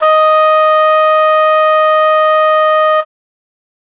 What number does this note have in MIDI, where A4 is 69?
75